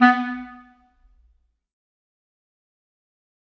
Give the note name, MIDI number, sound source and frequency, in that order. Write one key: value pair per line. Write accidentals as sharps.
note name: B3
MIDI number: 59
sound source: acoustic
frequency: 246.9 Hz